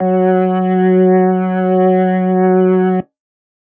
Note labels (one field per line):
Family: organ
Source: electronic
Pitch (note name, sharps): F#3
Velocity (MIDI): 75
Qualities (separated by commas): distorted